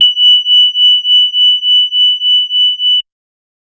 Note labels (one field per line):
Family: organ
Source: electronic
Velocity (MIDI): 75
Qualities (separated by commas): bright